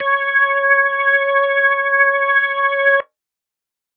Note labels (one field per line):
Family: organ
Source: electronic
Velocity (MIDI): 100